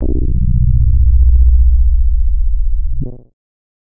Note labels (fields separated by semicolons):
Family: bass; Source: synthesizer; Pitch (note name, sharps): B-1; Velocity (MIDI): 50; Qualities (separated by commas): distorted, multiphonic